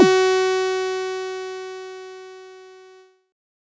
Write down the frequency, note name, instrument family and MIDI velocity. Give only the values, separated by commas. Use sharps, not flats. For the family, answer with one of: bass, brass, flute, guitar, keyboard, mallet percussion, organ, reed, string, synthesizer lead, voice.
370 Hz, F#4, bass, 50